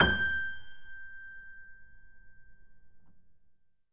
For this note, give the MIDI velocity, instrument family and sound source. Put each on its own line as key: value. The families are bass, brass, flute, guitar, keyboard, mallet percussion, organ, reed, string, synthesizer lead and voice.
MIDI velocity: 75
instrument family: keyboard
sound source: acoustic